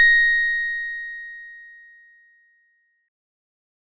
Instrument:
electronic organ